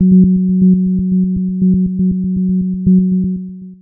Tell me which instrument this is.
synthesizer lead